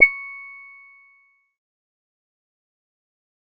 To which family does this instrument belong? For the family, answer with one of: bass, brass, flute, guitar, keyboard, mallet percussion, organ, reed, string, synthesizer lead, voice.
bass